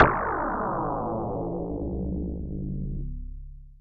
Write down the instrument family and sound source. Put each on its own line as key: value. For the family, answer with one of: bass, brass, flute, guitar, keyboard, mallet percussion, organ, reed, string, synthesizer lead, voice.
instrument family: mallet percussion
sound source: electronic